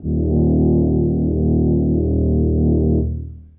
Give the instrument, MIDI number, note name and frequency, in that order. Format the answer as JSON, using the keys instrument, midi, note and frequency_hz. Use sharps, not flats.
{"instrument": "acoustic brass instrument", "midi": 27, "note": "D#1", "frequency_hz": 38.89}